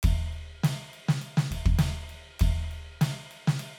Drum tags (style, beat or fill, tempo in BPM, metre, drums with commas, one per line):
rock
beat
100 BPM
4/4
ride, snare, kick